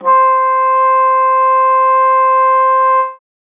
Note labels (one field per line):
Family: reed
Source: acoustic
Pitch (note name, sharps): C5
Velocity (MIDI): 25